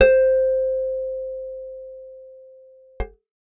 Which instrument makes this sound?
acoustic guitar